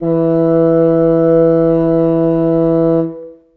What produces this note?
acoustic reed instrument